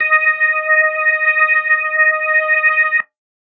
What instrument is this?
electronic organ